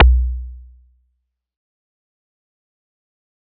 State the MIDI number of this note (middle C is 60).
35